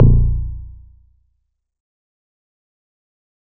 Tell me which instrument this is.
acoustic guitar